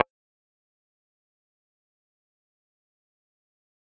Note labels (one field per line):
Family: bass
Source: synthesizer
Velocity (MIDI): 100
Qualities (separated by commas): fast decay, percussive